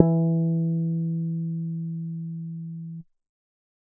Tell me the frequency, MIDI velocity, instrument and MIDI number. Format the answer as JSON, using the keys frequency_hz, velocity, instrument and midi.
{"frequency_hz": 164.8, "velocity": 100, "instrument": "synthesizer bass", "midi": 52}